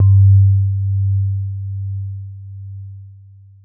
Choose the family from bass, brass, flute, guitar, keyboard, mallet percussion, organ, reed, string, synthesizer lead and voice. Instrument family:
keyboard